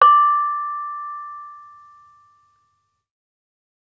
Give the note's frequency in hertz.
1175 Hz